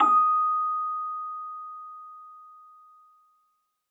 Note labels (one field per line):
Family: mallet percussion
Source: acoustic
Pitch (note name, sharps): D#6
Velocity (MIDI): 75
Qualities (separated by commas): reverb